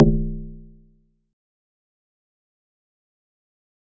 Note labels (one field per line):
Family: mallet percussion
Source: acoustic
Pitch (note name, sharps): B0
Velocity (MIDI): 25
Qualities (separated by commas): fast decay, percussive